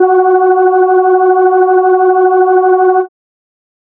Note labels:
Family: organ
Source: electronic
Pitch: F#4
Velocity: 127

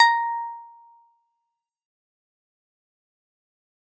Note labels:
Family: keyboard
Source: electronic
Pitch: A#5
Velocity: 100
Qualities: fast decay

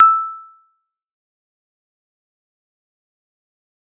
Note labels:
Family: keyboard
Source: electronic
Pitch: E6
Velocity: 50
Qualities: fast decay, percussive

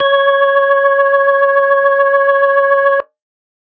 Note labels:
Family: organ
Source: electronic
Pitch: C#5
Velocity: 127

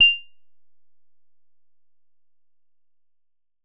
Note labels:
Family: guitar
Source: synthesizer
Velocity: 50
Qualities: bright, percussive

